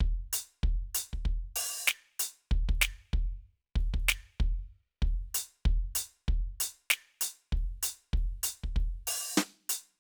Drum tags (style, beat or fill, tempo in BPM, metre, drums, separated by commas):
funk, beat, 96 BPM, 4/4, crash, ride, closed hi-hat, open hi-hat, hi-hat pedal, snare, kick